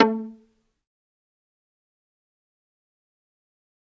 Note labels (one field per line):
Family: string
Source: acoustic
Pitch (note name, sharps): A3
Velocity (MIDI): 100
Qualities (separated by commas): fast decay, percussive, reverb